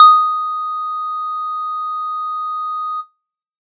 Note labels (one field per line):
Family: bass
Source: synthesizer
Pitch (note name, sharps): D#6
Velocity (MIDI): 100